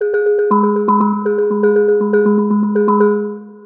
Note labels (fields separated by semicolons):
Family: mallet percussion; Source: synthesizer; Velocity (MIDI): 50; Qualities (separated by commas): long release, multiphonic, percussive, tempo-synced